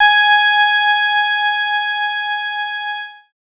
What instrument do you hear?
synthesizer bass